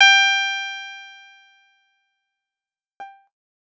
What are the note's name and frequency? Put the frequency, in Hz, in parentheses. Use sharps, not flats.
G5 (784 Hz)